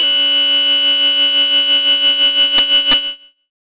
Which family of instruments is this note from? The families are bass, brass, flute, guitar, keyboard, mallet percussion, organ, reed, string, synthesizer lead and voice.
bass